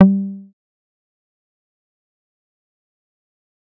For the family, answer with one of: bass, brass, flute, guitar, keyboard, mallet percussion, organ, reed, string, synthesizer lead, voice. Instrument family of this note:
bass